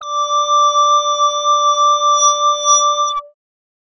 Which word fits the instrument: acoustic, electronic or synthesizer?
synthesizer